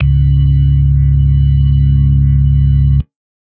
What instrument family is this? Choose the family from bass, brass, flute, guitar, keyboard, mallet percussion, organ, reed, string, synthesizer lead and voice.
organ